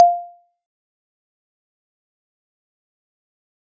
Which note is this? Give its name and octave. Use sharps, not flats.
F5